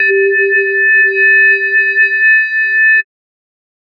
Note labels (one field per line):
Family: mallet percussion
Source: synthesizer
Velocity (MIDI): 50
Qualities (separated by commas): multiphonic, non-linear envelope